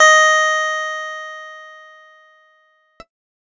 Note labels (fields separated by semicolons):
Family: keyboard; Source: electronic; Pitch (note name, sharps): D#5; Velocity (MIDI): 50; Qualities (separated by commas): bright